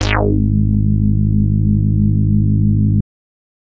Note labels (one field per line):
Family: bass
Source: synthesizer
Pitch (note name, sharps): G#1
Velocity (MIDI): 127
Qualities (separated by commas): distorted